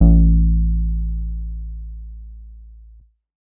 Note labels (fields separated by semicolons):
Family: bass; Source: synthesizer; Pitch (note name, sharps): A1; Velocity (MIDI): 100; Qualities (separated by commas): dark